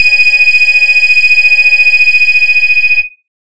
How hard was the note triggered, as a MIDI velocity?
75